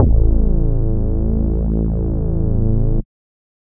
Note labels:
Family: bass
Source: synthesizer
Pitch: A0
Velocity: 75

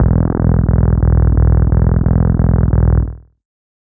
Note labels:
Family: bass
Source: synthesizer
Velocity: 25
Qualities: distorted, tempo-synced

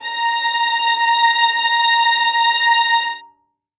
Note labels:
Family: string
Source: acoustic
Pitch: A#5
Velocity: 100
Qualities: reverb

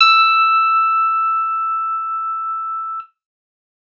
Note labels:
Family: guitar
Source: electronic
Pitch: E6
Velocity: 100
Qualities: reverb

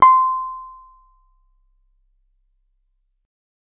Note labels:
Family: guitar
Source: acoustic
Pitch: C6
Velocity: 50

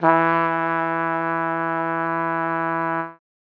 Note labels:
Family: brass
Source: acoustic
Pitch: E3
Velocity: 127

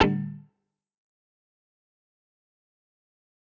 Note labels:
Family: guitar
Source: electronic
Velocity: 25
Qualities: distorted, fast decay, percussive

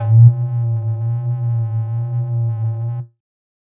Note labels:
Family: flute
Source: synthesizer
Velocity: 25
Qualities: distorted

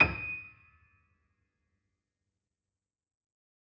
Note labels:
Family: keyboard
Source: acoustic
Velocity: 75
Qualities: fast decay, percussive

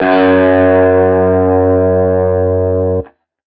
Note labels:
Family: guitar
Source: electronic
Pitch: F#2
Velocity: 100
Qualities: distorted

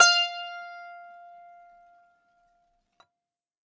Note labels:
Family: guitar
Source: acoustic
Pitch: F5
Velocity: 100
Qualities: bright, multiphonic, reverb

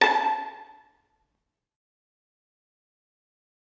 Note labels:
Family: string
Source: acoustic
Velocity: 100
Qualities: fast decay, reverb

